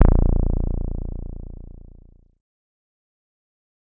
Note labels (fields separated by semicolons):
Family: bass; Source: synthesizer; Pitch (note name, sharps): A#0; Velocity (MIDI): 25; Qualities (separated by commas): distorted, fast decay